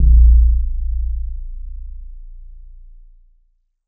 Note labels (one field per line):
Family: guitar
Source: synthesizer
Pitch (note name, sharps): A#0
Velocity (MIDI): 75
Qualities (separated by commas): dark